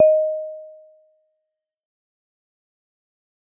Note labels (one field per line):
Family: mallet percussion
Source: acoustic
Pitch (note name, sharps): D#5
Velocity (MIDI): 50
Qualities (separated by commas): fast decay